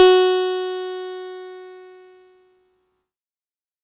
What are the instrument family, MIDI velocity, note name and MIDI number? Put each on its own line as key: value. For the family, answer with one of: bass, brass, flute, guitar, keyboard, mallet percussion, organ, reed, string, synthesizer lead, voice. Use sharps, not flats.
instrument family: keyboard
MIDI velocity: 50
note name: F#4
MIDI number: 66